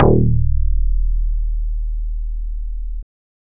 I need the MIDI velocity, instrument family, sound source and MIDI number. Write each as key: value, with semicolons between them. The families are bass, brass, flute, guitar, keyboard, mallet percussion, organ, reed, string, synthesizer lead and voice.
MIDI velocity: 50; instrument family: bass; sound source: synthesizer; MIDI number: 27